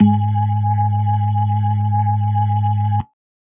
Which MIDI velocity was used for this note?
75